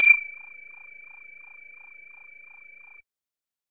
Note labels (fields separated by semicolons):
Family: bass; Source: synthesizer; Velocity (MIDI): 100; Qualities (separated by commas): percussive